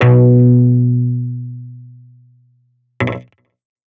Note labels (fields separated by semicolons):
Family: guitar; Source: electronic; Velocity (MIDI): 127; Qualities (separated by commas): distorted